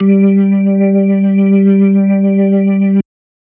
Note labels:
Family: organ; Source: electronic; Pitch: G3; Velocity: 50

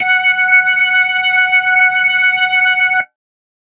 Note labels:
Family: organ; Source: electronic; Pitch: F#5; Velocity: 50

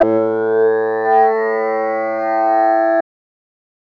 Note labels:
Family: voice; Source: synthesizer; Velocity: 25; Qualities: distorted

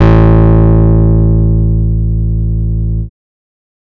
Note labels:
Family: bass; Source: synthesizer; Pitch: A1; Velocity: 75; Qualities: distorted

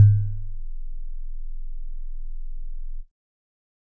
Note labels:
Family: keyboard; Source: electronic; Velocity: 100

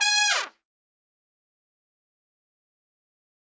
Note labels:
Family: brass; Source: acoustic; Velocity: 127; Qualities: bright, fast decay, reverb

